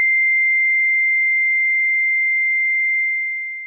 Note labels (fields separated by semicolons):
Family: synthesizer lead; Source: synthesizer; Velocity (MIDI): 75; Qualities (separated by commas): bright, long release